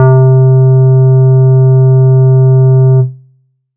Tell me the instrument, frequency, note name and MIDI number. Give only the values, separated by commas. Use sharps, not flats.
synthesizer bass, 130.8 Hz, C3, 48